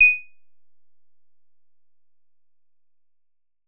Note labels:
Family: guitar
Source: synthesizer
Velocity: 25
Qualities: bright, percussive

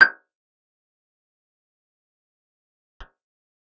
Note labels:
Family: guitar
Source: acoustic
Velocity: 100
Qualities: fast decay, percussive, reverb

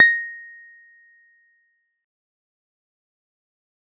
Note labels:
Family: keyboard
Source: electronic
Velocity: 25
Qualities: fast decay, percussive

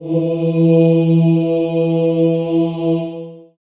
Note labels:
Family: voice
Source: acoustic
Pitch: E3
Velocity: 25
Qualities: dark, long release, reverb

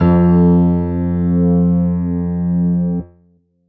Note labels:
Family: keyboard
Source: electronic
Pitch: F2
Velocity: 75

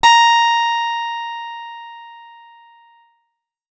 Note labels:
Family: guitar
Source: acoustic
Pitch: A#5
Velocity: 50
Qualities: bright, distorted

